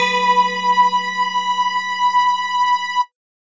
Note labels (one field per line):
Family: mallet percussion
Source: electronic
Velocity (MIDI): 50